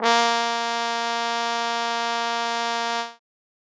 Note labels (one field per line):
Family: brass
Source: acoustic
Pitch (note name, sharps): A#3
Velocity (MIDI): 127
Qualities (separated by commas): bright